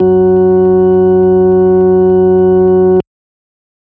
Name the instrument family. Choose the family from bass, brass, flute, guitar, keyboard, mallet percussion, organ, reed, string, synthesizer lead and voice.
organ